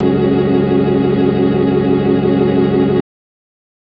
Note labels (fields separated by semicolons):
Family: organ; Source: electronic; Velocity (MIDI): 127; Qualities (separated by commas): dark